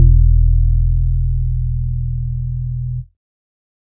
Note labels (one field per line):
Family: organ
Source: electronic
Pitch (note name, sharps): E1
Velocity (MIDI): 75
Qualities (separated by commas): dark